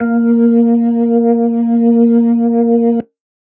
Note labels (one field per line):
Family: organ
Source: electronic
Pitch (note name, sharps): A#3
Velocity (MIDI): 75